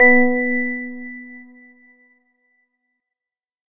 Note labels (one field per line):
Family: organ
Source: electronic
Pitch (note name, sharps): B3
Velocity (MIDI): 127